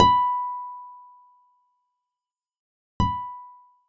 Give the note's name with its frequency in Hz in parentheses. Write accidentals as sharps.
B5 (987.8 Hz)